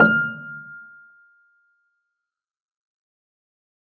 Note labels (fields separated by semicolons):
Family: keyboard; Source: acoustic; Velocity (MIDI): 25; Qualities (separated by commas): fast decay, percussive, reverb